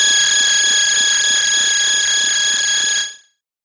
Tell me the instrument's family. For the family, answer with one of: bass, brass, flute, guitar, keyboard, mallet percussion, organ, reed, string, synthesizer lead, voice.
bass